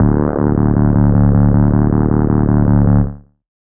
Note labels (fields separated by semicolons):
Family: bass; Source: synthesizer; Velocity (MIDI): 25; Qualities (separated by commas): distorted, tempo-synced